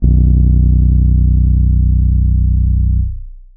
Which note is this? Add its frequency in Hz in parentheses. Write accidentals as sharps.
B0 (30.87 Hz)